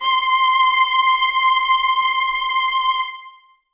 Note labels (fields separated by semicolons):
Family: string; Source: acoustic; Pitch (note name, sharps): C6; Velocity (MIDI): 100; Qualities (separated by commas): bright, reverb